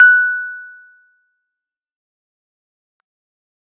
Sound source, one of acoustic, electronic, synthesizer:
electronic